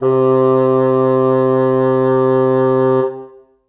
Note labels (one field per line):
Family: reed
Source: acoustic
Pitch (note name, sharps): C3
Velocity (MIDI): 127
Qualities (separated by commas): reverb